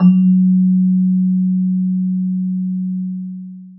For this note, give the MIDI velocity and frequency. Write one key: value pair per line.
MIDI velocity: 25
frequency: 185 Hz